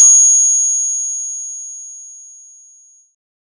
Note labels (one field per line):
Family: bass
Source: synthesizer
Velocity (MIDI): 50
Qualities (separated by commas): bright